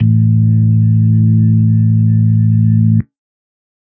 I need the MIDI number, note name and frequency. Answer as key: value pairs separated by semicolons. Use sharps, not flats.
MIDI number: 33; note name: A1; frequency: 55 Hz